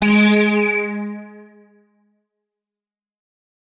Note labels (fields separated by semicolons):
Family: guitar; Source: electronic; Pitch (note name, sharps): G#3; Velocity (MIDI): 127; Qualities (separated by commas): fast decay